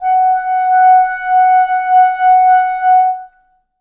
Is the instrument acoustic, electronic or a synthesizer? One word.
acoustic